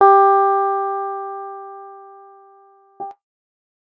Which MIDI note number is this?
67